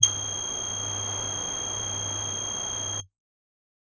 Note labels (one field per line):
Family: voice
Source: synthesizer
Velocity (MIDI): 100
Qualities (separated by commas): multiphonic